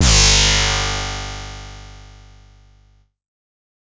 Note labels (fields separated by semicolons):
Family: bass; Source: synthesizer; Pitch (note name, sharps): G1; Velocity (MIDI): 100; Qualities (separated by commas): bright, distorted